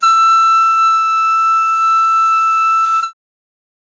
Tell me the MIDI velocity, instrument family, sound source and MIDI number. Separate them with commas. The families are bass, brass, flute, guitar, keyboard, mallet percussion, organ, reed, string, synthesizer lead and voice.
50, flute, acoustic, 88